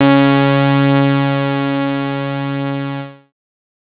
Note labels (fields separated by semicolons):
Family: bass; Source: synthesizer; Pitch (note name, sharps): C#3; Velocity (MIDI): 25; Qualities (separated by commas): bright, distorted